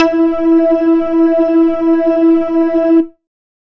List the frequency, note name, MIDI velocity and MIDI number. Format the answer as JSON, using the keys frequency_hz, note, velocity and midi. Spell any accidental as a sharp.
{"frequency_hz": 329.6, "note": "E4", "velocity": 75, "midi": 64}